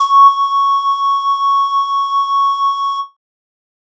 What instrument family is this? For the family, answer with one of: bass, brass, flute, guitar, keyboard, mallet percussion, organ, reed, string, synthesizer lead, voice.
flute